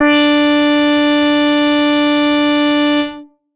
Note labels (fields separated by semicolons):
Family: bass; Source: synthesizer; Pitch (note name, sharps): D4; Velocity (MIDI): 127; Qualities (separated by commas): distorted